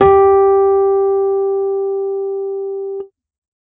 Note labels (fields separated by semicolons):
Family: keyboard; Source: electronic; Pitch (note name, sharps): G4; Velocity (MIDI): 100